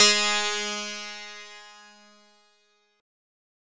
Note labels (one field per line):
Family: synthesizer lead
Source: synthesizer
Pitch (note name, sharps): G#3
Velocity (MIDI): 127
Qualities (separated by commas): bright, distorted